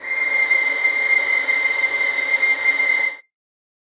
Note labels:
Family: string; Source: acoustic; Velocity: 25; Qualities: reverb

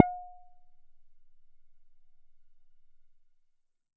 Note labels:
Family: bass; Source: synthesizer; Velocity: 75; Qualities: percussive

